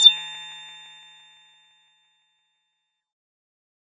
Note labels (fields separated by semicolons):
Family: bass; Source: synthesizer; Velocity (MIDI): 100; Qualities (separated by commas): bright, distorted, percussive